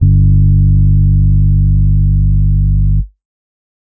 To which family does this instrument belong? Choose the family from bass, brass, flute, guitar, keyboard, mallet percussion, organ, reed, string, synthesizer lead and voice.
keyboard